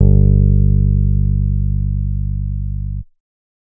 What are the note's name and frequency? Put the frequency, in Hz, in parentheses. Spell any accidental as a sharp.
G1 (49 Hz)